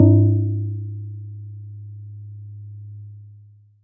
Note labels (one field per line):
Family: mallet percussion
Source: acoustic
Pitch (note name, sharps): G#2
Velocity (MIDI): 25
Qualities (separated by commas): long release